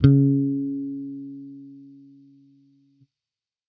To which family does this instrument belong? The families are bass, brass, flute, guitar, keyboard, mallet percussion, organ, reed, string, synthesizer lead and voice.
bass